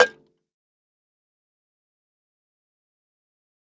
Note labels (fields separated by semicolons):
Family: mallet percussion; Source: acoustic; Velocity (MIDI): 127; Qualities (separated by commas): fast decay, percussive, reverb